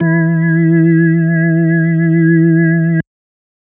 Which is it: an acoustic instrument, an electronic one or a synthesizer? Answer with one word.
electronic